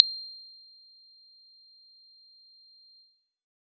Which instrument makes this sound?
synthesizer guitar